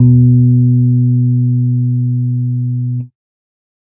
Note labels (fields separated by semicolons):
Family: keyboard; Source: electronic; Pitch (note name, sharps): B2; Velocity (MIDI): 25; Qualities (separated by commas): dark